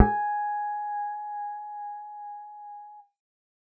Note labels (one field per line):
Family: bass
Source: synthesizer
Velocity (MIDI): 25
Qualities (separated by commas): reverb